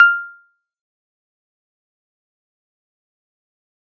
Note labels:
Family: keyboard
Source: electronic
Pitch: F6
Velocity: 25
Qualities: fast decay, percussive

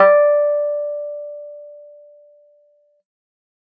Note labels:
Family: keyboard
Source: electronic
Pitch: D5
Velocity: 100

